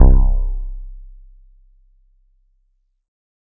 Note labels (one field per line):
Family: keyboard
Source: electronic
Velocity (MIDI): 100